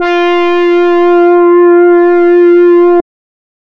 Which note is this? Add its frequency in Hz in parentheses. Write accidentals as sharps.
F4 (349.2 Hz)